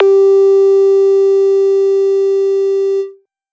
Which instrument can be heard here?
synthesizer bass